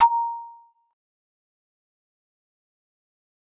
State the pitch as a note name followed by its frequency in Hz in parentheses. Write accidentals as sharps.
A#5 (932.3 Hz)